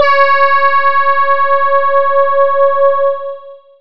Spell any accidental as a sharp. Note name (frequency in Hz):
C#5 (554.4 Hz)